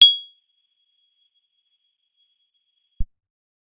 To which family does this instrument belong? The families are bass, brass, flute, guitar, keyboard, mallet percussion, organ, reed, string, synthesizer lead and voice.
guitar